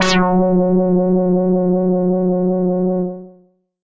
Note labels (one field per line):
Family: bass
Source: synthesizer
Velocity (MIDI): 75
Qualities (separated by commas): distorted, tempo-synced